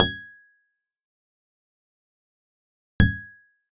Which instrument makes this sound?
acoustic guitar